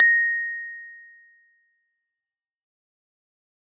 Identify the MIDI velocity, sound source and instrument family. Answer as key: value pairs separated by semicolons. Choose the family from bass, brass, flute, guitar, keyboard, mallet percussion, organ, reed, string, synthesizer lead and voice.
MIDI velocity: 50; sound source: electronic; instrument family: keyboard